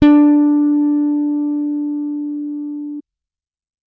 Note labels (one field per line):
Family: bass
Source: electronic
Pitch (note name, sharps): D4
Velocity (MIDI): 100